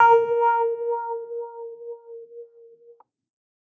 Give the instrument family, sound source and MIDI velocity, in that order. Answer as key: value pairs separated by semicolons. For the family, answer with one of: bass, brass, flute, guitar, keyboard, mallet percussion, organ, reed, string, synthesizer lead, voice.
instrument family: keyboard; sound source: electronic; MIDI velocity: 50